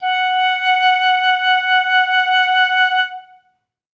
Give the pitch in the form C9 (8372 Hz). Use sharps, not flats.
F#5 (740 Hz)